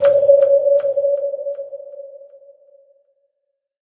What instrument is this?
synthesizer lead